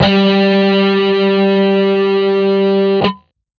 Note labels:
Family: guitar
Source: electronic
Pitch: G3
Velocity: 50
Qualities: distorted

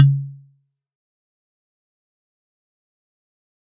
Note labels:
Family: mallet percussion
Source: acoustic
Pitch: C#3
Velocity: 127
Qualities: fast decay, percussive

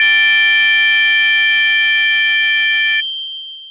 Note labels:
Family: mallet percussion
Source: electronic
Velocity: 100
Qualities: bright, long release

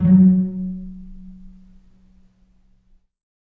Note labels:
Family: string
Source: acoustic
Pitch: F#3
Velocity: 25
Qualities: dark, reverb

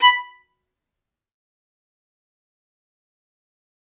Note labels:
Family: string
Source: acoustic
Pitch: B5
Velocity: 127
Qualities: bright, fast decay, percussive, reverb

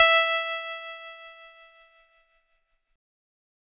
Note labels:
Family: keyboard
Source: electronic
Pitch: E5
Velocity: 127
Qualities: bright, distorted

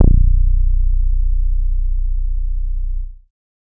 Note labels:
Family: bass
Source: synthesizer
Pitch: B0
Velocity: 75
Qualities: dark

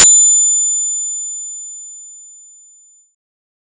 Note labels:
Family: bass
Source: synthesizer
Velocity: 127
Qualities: bright

